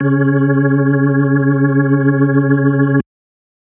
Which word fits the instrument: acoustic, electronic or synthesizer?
electronic